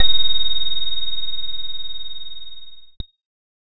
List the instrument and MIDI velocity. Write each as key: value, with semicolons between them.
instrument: electronic keyboard; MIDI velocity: 50